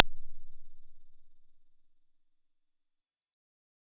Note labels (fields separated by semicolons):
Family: keyboard; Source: electronic; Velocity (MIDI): 50; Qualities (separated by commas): bright